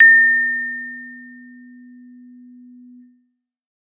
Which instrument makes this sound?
acoustic keyboard